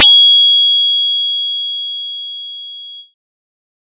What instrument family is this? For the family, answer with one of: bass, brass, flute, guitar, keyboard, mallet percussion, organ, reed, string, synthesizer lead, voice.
bass